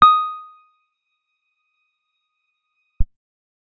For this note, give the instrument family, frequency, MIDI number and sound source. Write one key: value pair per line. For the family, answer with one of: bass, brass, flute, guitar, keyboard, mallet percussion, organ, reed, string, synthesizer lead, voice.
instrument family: guitar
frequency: 1245 Hz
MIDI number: 87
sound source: acoustic